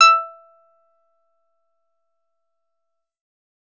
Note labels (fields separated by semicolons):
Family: bass; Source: synthesizer; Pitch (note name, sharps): E6; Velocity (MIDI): 127; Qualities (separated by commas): distorted, percussive